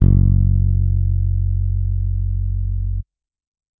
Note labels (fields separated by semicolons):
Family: bass; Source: electronic; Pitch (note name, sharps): F#1; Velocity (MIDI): 100